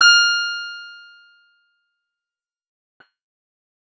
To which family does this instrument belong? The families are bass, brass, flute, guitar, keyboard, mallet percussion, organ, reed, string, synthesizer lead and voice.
guitar